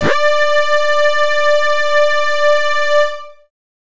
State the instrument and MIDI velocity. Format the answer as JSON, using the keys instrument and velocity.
{"instrument": "synthesizer bass", "velocity": 100}